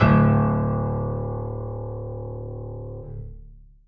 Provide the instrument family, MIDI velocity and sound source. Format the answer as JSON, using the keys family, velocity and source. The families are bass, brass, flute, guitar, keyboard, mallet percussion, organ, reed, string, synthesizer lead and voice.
{"family": "keyboard", "velocity": 127, "source": "acoustic"}